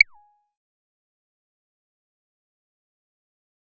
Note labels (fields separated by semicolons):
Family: bass; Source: synthesizer; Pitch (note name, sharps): G#5; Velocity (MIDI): 50; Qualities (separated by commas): fast decay, percussive